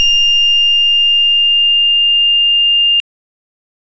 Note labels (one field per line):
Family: organ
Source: electronic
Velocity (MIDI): 127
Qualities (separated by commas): bright